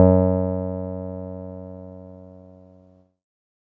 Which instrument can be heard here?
electronic keyboard